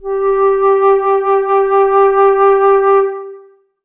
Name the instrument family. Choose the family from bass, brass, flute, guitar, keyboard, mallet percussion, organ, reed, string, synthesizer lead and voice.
flute